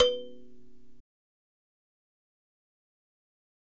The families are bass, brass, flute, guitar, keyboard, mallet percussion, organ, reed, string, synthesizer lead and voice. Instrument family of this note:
mallet percussion